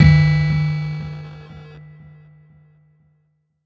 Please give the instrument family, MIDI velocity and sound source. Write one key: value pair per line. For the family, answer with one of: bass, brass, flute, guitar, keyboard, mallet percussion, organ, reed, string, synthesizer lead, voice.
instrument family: keyboard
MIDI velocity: 75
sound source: electronic